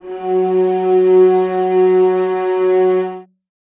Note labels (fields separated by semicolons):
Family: string; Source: acoustic; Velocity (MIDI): 50; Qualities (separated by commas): reverb